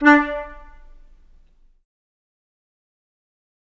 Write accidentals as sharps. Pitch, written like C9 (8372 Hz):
D4 (293.7 Hz)